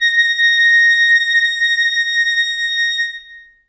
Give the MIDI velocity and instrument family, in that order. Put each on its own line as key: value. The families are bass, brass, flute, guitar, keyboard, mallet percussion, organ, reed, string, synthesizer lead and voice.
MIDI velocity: 50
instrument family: reed